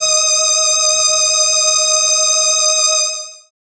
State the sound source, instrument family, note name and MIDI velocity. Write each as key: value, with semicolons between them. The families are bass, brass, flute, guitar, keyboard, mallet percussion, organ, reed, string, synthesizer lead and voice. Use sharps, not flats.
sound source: synthesizer; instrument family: keyboard; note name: D#5; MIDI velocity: 50